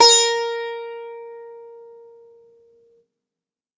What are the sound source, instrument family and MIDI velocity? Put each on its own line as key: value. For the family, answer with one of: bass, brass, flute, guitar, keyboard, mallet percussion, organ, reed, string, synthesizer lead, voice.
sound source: acoustic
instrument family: guitar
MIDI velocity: 127